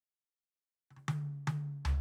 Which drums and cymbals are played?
high tom and floor tom